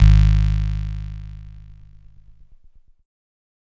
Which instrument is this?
electronic keyboard